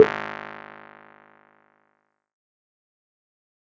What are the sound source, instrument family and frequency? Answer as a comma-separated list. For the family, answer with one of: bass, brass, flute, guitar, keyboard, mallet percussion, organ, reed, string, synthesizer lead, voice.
electronic, keyboard, 51.91 Hz